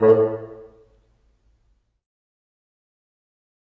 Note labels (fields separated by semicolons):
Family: reed; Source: acoustic; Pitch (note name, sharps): A2; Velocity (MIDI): 50; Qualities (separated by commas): fast decay, percussive, reverb